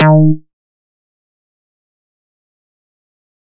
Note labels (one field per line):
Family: bass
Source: synthesizer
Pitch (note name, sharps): D#3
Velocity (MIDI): 75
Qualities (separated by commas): fast decay, percussive